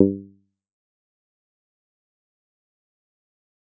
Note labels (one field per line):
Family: guitar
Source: electronic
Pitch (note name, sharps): G2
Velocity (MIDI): 50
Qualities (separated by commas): fast decay, percussive